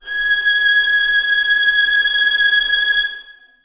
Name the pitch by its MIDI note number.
92